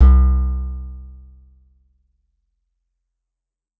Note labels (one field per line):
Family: guitar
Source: acoustic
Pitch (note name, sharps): C2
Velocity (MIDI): 127